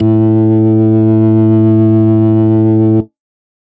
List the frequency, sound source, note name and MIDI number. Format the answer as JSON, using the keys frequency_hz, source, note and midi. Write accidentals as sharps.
{"frequency_hz": 110, "source": "electronic", "note": "A2", "midi": 45}